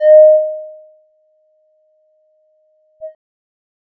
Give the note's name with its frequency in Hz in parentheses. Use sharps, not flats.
D#5 (622.3 Hz)